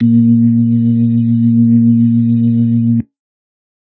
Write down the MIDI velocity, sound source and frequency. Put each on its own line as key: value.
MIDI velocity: 50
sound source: electronic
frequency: 116.5 Hz